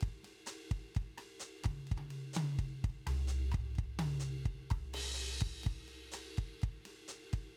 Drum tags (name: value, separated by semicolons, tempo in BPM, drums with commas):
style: bossa nova; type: beat; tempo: 127 BPM; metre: 4/4; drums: crash, ride, hi-hat pedal, snare, cross-stick, high tom, mid tom, floor tom, kick